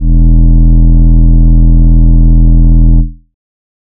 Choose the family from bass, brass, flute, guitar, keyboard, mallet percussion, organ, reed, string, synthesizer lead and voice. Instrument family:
flute